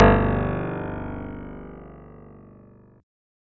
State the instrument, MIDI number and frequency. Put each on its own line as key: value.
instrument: synthesizer lead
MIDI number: 19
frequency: 24.5 Hz